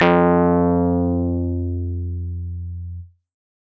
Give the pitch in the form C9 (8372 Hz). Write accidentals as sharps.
F2 (87.31 Hz)